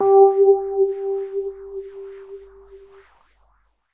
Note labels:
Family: keyboard; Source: electronic; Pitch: G4; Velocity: 25; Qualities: non-linear envelope

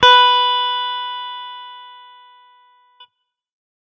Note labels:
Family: guitar; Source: electronic; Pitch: B4; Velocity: 100; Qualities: distorted

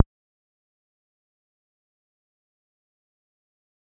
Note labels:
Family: bass; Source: synthesizer; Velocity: 25; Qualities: fast decay, percussive

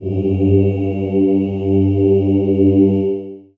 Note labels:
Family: voice; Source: acoustic; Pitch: G2; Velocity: 25; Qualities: dark, long release, reverb

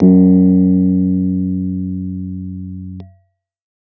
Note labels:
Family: keyboard; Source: electronic; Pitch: F#2; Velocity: 75; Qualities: dark

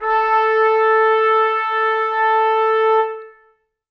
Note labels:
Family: brass; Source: acoustic; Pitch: A4; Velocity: 75; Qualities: reverb

